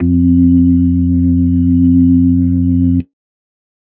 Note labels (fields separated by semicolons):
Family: organ; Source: electronic; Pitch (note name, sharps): F2; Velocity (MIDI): 100; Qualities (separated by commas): dark